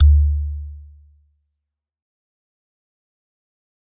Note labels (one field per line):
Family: mallet percussion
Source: acoustic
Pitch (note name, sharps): D2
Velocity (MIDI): 127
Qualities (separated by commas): dark, fast decay